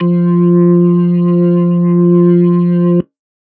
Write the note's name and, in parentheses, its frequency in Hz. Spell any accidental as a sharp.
F3 (174.6 Hz)